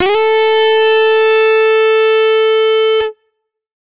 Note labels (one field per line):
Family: guitar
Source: electronic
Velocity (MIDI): 127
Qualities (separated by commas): bright, distorted